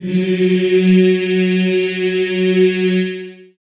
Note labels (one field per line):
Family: voice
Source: acoustic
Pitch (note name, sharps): F#3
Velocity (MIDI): 75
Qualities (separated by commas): long release, reverb